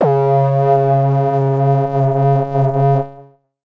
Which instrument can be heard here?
synthesizer lead